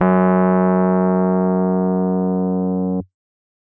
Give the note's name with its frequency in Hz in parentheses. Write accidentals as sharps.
F#2 (92.5 Hz)